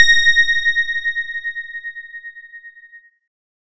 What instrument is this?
electronic keyboard